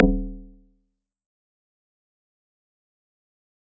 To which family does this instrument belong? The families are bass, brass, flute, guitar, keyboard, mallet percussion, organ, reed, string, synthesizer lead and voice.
mallet percussion